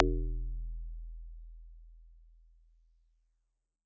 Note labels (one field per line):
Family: guitar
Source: synthesizer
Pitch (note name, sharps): E1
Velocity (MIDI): 127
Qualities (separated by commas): dark